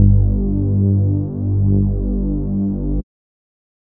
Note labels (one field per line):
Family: bass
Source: synthesizer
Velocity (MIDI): 25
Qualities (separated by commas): dark